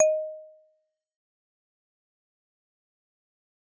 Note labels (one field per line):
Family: mallet percussion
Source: acoustic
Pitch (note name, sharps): D#5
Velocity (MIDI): 100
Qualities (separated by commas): fast decay, percussive